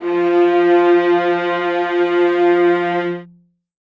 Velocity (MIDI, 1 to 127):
100